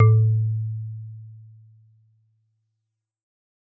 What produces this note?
acoustic mallet percussion instrument